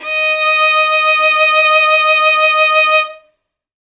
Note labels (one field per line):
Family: string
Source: acoustic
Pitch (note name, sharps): D#5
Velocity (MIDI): 50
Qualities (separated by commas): bright, reverb